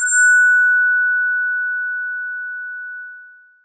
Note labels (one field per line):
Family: mallet percussion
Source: electronic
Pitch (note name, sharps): F#6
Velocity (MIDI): 127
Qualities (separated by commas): bright, multiphonic